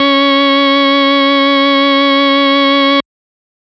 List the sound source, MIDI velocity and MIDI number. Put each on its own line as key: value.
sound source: electronic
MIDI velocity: 127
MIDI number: 61